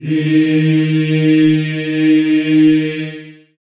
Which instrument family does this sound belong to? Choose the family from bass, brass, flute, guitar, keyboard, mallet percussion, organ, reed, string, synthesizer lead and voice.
voice